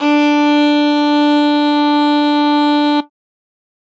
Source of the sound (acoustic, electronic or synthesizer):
acoustic